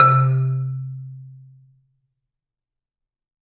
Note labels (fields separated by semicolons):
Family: mallet percussion; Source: acoustic; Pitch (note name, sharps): C3; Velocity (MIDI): 100; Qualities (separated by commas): fast decay, reverb